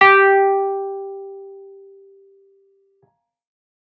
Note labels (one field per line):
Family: keyboard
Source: electronic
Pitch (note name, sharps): G4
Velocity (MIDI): 127